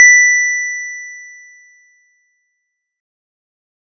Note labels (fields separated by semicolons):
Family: keyboard; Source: electronic; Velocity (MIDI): 127; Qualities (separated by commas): bright, distorted